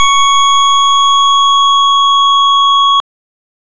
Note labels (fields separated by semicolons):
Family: organ; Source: electronic; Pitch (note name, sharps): C#6; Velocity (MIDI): 100